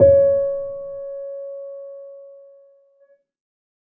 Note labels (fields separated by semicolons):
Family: keyboard; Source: acoustic; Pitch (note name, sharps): C#5; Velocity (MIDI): 25; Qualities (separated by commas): dark